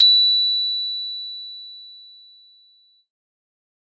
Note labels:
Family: mallet percussion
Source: acoustic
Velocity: 100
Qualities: bright

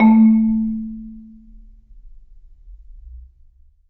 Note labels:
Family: mallet percussion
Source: acoustic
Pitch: A3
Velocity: 50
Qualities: long release, reverb

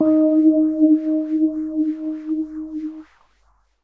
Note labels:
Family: keyboard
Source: electronic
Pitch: D#4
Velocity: 25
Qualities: non-linear envelope

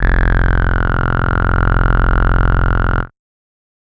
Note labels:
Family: bass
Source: synthesizer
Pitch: F0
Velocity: 25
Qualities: bright, distorted, multiphonic

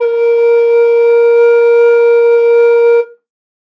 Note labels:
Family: flute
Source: acoustic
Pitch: A#4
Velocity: 50

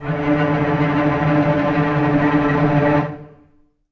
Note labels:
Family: string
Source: acoustic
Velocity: 25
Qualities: non-linear envelope, reverb

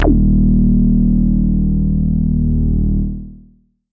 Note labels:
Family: bass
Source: synthesizer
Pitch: D#1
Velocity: 127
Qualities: distorted, long release

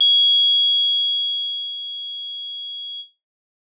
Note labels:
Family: guitar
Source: electronic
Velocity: 100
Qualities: bright

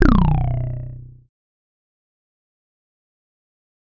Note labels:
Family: bass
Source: synthesizer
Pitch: B0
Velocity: 50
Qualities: distorted, fast decay

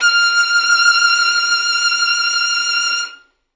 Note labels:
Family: string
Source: acoustic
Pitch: F6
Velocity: 75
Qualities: reverb

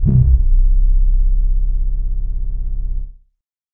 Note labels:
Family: bass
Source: synthesizer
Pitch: C0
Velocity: 25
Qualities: distorted, non-linear envelope

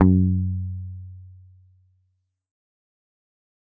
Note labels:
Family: guitar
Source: electronic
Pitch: F#2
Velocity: 75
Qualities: fast decay

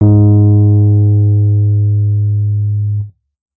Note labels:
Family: keyboard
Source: electronic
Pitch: G#2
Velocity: 75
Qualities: dark

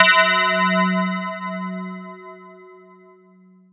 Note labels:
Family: mallet percussion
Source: electronic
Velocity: 127

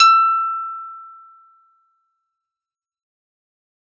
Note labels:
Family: guitar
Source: acoustic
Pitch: E6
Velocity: 127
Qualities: bright, fast decay, reverb

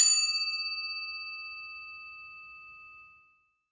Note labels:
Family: mallet percussion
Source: acoustic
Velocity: 100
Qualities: bright, reverb

